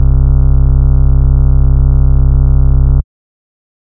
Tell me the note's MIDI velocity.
127